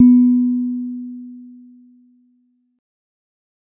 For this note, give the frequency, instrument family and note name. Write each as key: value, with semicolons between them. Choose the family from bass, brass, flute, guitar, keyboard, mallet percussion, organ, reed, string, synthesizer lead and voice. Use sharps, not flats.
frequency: 246.9 Hz; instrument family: mallet percussion; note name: B3